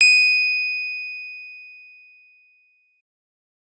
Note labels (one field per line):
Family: keyboard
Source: electronic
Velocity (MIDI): 127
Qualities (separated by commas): bright